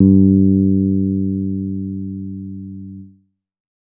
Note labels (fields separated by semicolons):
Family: bass; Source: synthesizer; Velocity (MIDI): 75; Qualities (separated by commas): dark